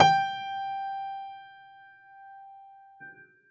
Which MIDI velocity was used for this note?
100